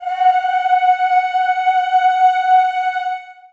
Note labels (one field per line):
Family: voice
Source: acoustic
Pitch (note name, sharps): F#5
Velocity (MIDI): 100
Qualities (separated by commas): long release, reverb